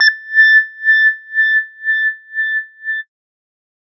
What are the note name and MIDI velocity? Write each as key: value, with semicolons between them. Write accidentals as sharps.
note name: A6; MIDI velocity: 100